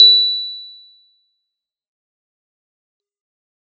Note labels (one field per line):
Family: keyboard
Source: acoustic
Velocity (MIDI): 127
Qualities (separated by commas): bright, fast decay, percussive